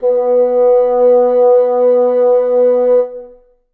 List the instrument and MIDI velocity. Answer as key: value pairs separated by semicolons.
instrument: acoustic reed instrument; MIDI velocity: 25